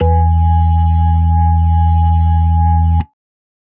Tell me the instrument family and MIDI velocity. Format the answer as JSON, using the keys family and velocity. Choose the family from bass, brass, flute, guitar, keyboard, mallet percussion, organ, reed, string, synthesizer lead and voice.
{"family": "organ", "velocity": 25}